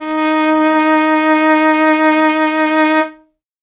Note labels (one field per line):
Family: string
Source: acoustic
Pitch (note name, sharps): D#4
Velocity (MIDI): 25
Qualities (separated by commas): reverb